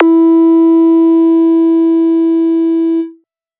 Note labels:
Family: bass; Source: synthesizer; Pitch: E4; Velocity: 100; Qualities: distorted

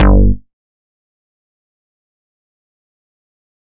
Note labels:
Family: bass; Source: synthesizer; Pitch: G1; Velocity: 75; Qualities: fast decay, percussive

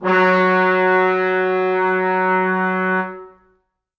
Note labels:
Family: brass; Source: acoustic; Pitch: F#3; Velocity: 100; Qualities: reverb

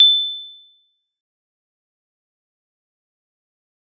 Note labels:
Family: guitar; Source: synthesizer; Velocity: 127; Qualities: dark, fast decay, percussive

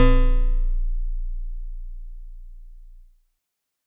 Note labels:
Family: mallet percussion; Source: acoustic; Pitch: A#0; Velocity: 100

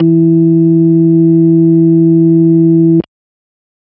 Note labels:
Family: organ; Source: electronic; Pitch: E3; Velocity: 50

